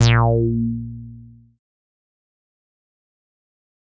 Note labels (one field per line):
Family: bass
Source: synthesizer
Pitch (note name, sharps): A#2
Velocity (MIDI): 75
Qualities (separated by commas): distorted, fast decay